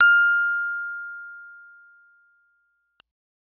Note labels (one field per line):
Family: keyboard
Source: electronic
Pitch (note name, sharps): F6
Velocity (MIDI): 100